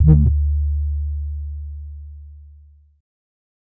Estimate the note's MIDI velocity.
25